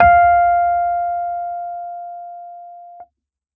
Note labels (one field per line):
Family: keyboard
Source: electronic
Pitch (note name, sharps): F5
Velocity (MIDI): 100